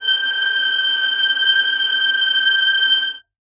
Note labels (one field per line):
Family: string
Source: acoustic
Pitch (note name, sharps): G6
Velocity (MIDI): 75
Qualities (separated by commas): non-linear envelope, reverb